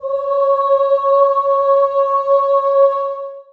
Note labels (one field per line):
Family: voice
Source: acoustic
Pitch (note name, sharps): C#5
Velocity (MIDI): 25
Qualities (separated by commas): long release, reverb